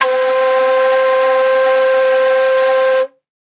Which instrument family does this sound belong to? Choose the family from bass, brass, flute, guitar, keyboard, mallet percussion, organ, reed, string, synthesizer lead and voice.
flute